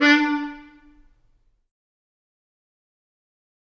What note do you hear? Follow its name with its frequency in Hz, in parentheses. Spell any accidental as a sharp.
D4 (293.7 Hz)